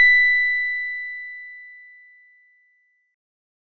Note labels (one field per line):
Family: organ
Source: electronic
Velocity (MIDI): 75